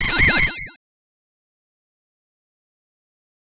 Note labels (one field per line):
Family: bass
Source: synthesizer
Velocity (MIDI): 25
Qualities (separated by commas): bright, distorted, fast decay, multiphonic